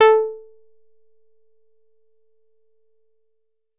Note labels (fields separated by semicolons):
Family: guitar; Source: synthesizer; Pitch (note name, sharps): A4; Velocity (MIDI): 100; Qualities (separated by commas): percussive